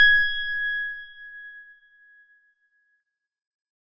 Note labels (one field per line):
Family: organ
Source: electronic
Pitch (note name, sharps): G#6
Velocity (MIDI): 127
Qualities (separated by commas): bright